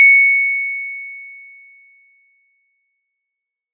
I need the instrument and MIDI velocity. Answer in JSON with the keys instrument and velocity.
{"instrument": "acoustic mallet percussion instrument", "velocity": 127}